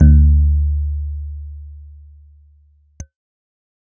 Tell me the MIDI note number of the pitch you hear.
38